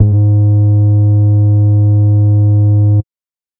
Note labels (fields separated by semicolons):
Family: bass; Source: synthesizer; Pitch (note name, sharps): G#2; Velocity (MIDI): 50; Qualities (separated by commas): dark, distorted, tempo-synced